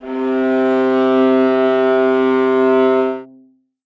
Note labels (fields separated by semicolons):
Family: string; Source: acoustic; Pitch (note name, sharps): C3; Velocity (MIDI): 75; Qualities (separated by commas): reverb